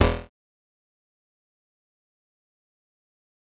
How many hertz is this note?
41.2 Hz